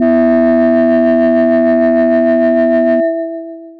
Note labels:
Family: mallet percussion; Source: electronic; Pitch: E2; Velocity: 127; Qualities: long release

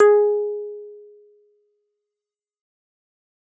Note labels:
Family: keyboard; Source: electronic; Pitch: G#4; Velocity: 50; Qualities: fast decay

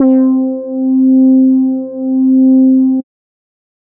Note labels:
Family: bass; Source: synthesizer; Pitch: C4; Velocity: 127; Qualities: dark

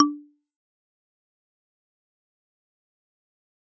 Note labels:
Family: mallet percussion; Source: acoustic; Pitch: D4; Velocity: 50; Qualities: fast decay, percussive

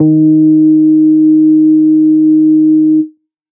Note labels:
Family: bass; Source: synthesizer; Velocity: 25

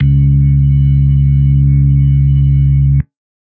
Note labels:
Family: organ; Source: electronic; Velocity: 100; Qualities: dark

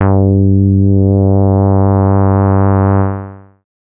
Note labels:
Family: bass; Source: synthesizer; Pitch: G2; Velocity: 127; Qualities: distorted, long release

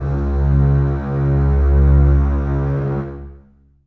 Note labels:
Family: string; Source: acoustic; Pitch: C#2; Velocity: 100; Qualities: long release, reverb

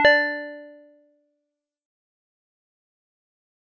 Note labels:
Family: mallet percussion; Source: acoustic; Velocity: 100; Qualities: dark, fast decay, multiphonic, percussive

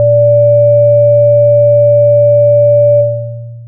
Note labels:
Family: synthesizer lead; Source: synthesizer; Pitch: A#2; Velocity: 100; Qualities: long release

